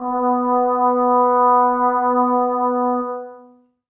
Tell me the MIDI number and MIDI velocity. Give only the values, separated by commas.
59, 50